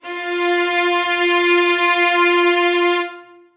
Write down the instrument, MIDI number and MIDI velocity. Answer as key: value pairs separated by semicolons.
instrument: acoustic string instrument; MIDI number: 65; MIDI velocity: 75